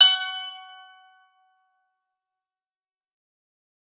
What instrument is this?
acoustic guitar